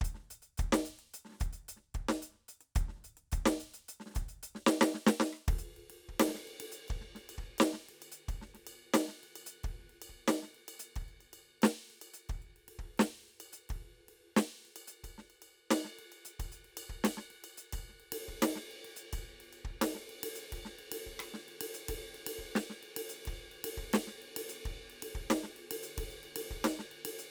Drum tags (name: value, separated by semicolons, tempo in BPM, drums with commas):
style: prog rock; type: beat; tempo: 110 BPM; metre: 5/4; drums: ride, ride bell, closed hi-hat, snare, cross-stick, floor tom, kick